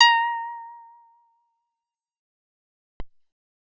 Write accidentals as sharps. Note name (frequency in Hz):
A#5 (932.3 Hz)